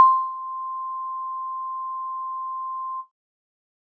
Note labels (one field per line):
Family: keyboard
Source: electronic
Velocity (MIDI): 25